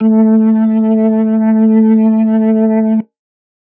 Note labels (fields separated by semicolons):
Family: organ; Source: electronic; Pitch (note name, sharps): A3; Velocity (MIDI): 25